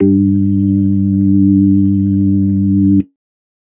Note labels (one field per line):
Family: organ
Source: electronic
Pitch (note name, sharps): G2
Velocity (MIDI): 50